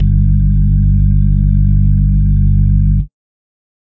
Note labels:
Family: organ; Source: electronic; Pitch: G1; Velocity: 100; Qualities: dark, reverb

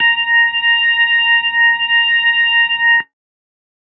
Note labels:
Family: organ; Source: electronic; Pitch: A#5; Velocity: 50

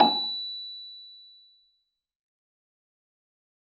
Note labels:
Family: mallet percussion; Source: acoustic; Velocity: 50; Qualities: fast decay, reverb

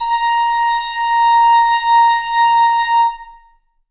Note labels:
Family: flute; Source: acoustic; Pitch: A#5; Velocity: 25; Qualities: reverb

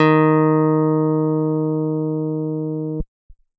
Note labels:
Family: keyboard; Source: electronic; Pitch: D#3; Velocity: 127

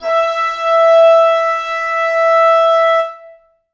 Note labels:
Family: reed; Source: acoustic; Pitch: E5; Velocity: 75; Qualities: reverb

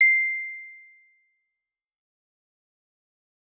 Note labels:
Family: guitar; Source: electronic; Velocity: 100; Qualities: bright, fast decay

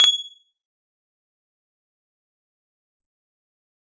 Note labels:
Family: guitar; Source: electronic; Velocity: 25; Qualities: bright, fast decay, percussive

